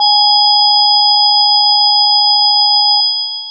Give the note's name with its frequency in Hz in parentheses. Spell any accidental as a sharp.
G#5 (830.6 Hz)